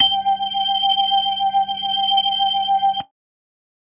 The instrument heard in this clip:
electronic organ